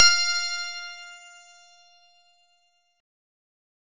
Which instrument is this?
synthesizer lead